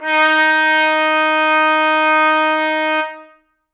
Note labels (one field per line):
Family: brass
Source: acoustic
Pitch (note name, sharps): D#4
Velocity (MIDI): 127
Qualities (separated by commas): bright, reverb